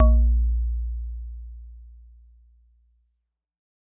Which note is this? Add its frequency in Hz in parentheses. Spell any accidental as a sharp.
A#1 (58.27 Hz)